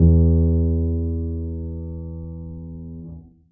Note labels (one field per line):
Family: keyboard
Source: acoustic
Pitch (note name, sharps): E2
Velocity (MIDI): 25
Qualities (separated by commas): dark, reverb